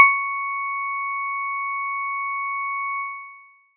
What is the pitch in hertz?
1109 Hz